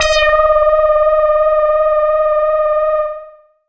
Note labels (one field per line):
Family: bass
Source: synthesizer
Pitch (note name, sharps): D#5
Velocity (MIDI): 75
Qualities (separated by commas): distorted, tempo-synced